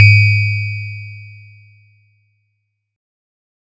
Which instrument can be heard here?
acoustic mallet percussion instrument